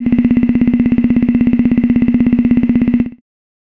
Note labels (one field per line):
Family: voice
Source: synthesizer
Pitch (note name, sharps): C0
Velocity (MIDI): 50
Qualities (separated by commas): bright